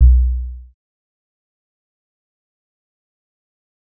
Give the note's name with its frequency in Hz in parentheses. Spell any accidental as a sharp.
B1 (61.74 Hz)